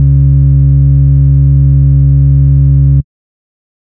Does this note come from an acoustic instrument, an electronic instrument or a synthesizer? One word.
synthesizer